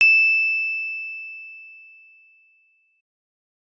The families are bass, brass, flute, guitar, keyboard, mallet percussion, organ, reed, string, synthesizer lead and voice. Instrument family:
keyboard